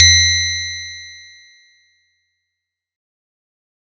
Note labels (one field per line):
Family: mallet percussion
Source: acoustic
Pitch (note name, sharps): F2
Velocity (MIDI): 127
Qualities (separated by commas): bright, fast decay